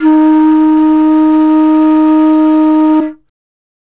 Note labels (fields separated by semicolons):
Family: flute; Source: acoustic; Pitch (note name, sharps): D#4; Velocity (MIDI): 25